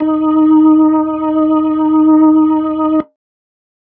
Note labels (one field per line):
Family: organ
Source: electronic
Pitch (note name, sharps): D#4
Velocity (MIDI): 50